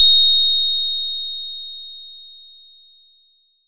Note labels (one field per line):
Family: bass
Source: synthesizer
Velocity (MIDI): 100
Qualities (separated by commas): bright, distorted